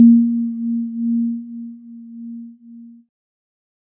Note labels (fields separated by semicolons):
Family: keyboard; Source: electronic; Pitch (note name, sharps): A#3; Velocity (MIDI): 25; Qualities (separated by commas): multiphonic